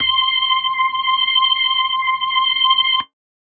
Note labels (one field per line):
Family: organ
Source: electronic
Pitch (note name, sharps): C6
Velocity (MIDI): 25